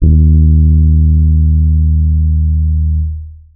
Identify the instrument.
electronic keyboard